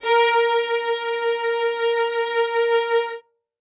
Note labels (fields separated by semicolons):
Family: string; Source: acoustic; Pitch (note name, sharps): A#4; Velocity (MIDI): 127; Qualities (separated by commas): reverb